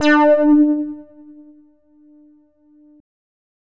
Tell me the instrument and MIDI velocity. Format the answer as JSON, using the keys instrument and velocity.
{"instrument": "synthesizer bass", "velocity": 100}